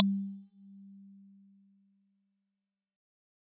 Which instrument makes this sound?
acoustic mallet percussion instrument